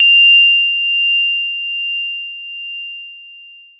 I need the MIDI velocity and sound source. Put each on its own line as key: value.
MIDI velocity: 127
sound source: electronic